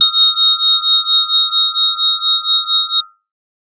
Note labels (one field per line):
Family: organ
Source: electronic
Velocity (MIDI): 127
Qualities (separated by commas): bright